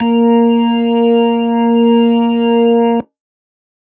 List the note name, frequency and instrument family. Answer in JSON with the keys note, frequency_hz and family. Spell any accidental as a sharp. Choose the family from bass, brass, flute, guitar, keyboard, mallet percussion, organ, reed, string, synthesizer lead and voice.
{"note": "A#3", "frequency_hz": 233.1, "family": "organ"}